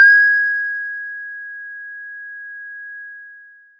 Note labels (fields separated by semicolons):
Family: mallet percussion; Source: acoustic; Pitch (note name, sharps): G#6; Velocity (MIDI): 50; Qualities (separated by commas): long release